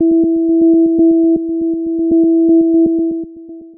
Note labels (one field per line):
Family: synthesizer lead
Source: synthesizer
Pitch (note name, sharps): E4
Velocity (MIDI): 127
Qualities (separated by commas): dark, long release, tempo-synced